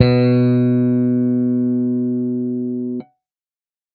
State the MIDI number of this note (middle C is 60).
47